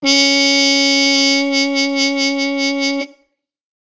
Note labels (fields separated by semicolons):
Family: brass; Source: acoustic; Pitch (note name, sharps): C#4; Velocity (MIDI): 127; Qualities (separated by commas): bright